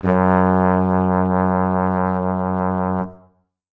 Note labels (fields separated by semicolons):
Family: brass; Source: acoustic; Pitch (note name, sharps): F#2; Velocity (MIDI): 25